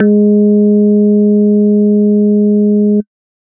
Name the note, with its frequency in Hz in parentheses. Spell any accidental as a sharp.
G#3 (207.7 Hz)